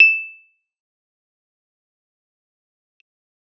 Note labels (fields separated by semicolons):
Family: keyboard; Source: electronic; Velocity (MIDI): 50; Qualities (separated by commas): bright, fast decay, percussive